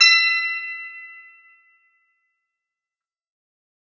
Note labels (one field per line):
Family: guitar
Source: acoustic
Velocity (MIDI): 25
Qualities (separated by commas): bright, fast decay, reverb